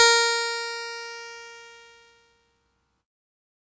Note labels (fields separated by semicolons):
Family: keyboard; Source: electronic; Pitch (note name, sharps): A#4; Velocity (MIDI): 127; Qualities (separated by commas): bright, distorted